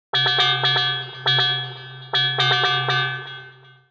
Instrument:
synthesizer mallet percussion instrument